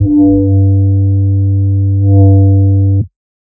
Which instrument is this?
synthesizer bass